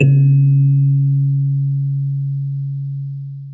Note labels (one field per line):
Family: mallet percussion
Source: acoustic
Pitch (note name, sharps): C#3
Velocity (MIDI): 50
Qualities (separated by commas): dark, long release, reverb